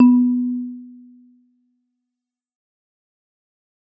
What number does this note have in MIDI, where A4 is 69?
59